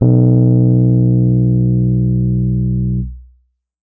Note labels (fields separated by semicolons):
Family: keyboard; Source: electronic; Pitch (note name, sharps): B1; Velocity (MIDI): 100